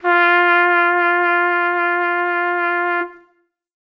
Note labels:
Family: brass; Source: acoustic; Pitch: F4; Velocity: 50

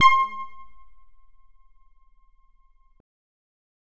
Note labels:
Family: bass; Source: synthesizer; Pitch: C6; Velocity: 75; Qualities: distorted

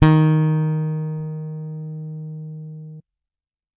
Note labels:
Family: bass; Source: electronic; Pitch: D#3; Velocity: 127

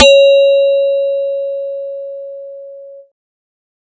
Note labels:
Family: bass; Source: synthesizer; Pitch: C#5; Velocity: 50

